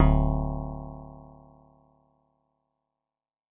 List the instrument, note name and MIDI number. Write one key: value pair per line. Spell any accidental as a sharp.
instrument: synthesizer guitar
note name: D1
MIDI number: 26